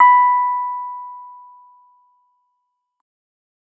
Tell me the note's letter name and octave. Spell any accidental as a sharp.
B5